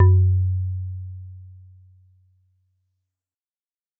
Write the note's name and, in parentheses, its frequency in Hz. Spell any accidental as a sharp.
F#2 (92.5 Hz)